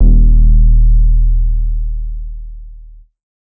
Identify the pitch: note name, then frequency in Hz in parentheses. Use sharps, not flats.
D#1 (38.89 Hz)